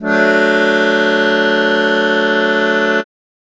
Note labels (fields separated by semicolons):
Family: keyboard; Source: acoustic; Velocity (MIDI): 75